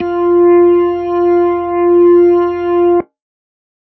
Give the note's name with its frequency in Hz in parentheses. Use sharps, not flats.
F4 (349.2 Hz)